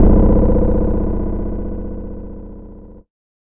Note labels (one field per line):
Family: guitar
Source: electronic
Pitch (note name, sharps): B-1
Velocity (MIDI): 75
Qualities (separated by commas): bright, distorted